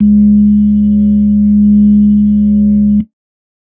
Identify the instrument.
electronic keyboard